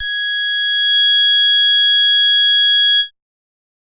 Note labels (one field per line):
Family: bass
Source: synthesizer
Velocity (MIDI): 50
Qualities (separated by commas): bright, distorted, multiphonic